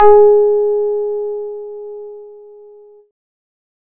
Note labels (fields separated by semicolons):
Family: keyboard; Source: electronic; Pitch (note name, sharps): G#4; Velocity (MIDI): 127; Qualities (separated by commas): bright, distorted